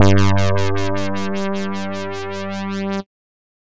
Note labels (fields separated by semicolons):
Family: bass; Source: synthesizer; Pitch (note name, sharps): G2; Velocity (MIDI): 127; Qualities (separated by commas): distorted